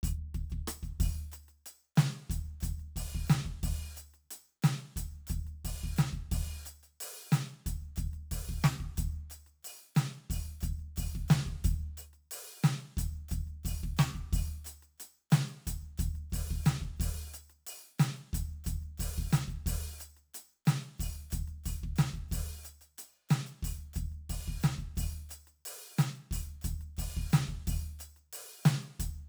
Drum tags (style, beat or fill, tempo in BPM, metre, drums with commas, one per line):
hip-hop
beat
90 BPM
4/4
percussion, snare, cross-stick, kick